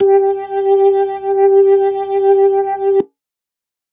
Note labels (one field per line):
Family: organ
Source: electronic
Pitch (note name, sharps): G4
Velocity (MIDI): 75